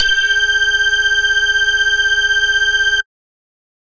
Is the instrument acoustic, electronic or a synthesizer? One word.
synthesizer